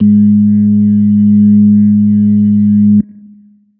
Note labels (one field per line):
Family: organ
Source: electronic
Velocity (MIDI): 127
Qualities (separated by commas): dark, long release